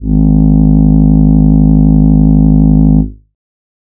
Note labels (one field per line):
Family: voice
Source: synthesizer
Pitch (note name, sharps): G#1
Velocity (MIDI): 100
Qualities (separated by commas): distorted